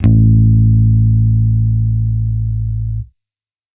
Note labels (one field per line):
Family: bass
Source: electronic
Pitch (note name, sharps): A1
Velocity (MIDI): 100